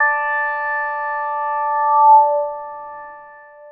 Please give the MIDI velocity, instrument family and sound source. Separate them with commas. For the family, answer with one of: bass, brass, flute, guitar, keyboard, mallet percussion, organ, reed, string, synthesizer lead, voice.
50, synthesizer lead, synthesizer